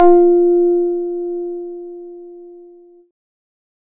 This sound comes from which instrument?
electronic keyboard